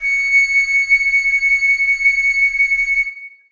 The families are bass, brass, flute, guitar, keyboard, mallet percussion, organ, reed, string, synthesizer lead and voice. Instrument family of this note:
flute